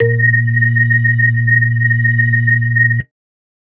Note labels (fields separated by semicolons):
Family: organ; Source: electronic; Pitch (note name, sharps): A#2; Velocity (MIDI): 75